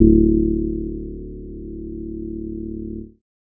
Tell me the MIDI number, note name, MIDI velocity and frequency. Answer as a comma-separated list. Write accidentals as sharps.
26, D1, 75, 36.71 Hz